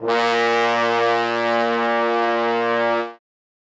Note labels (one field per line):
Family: brass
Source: acoustic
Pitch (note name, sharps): A#2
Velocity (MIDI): 100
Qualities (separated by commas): bright, reverb